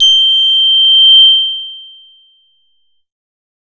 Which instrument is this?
synthesizer bass